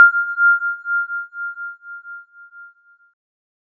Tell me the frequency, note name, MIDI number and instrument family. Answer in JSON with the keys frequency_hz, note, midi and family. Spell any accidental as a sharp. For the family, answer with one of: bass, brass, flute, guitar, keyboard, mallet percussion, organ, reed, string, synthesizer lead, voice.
{"frequency_hz": 1397, "note": "F6", "midi": 89, "family": "keyboard"}